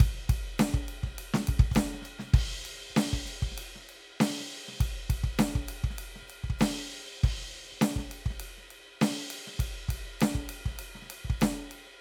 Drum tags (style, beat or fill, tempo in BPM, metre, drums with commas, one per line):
Latin funk
beat
100 BPM
4/4
ride, ride bell, hi-hat pedal, snare, kick